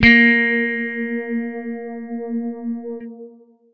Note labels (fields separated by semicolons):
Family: guitar; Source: electronic; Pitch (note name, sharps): A#3; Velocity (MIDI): 100; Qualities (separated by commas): bright, distorted